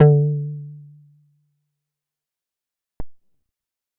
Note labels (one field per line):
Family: bass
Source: synthesizer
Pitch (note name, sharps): D3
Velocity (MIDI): 100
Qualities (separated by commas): fast decay